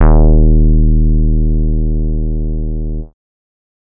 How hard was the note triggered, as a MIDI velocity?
100